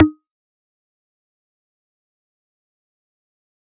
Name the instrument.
electronic mallet percussion instrument